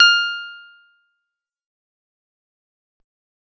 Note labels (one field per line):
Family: guitar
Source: acoustic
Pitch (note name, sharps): F6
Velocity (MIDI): 127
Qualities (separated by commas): fast decay, percussive